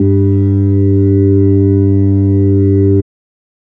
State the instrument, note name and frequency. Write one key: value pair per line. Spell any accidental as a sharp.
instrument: electronic organ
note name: G2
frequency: 98 Hz